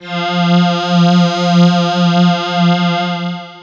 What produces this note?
synthesizer voice